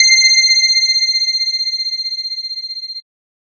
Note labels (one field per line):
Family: bass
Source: synthesizer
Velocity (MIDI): 50